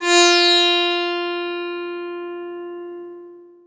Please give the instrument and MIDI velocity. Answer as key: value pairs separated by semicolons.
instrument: acoustic guitar; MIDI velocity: 127